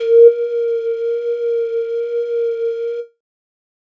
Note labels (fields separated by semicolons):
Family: flute; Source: synthesizer; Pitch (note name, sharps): A#4; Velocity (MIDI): 25; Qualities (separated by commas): distorted